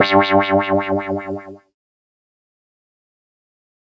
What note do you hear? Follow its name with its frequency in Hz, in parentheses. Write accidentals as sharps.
G2 (98 Hz)